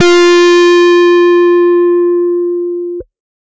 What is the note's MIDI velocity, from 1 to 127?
127